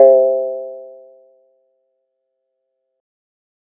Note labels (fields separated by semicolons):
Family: guitar; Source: synthesizer; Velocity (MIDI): 25